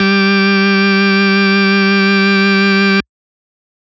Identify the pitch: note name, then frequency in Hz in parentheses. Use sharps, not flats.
G3 (196 Hz)